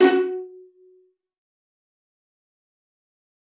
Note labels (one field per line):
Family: string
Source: acoustic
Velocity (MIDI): 50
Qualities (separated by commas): bright, fast decay, percussive, reverb